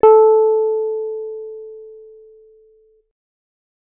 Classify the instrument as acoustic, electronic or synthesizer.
acoustic